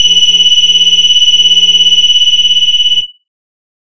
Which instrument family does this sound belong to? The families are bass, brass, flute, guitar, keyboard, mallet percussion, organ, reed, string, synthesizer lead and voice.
bass